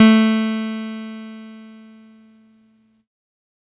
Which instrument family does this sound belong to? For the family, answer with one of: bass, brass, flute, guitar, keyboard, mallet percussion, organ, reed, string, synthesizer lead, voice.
keyboard